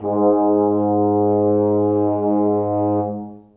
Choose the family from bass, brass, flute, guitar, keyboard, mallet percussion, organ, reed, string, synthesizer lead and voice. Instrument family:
brass